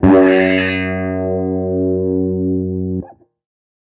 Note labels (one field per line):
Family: guitar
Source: electronic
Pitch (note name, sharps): F#2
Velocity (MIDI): 127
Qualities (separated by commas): bright, distorted, non-linear envelope